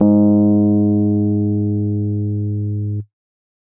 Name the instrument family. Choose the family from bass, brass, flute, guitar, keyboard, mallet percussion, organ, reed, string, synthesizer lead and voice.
keyboard